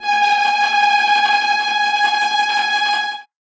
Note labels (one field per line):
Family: string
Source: acoustic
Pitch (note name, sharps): G#5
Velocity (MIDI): 127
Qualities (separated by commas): bright, non-linear envelope, reverb